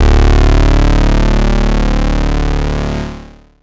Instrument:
synthesizer bass